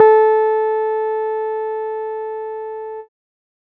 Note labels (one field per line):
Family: keyboard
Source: electronic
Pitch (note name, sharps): A4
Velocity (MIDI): 25